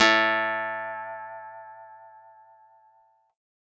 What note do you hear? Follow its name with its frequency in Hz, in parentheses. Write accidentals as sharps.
A2 (110 Hz)